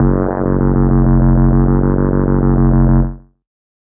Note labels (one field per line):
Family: bass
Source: synthesizer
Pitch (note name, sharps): F#1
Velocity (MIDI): 50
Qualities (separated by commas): distorted, tempo-synced